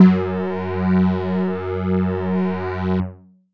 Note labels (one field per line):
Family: keyboard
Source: electronic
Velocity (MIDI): 127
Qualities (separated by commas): distorted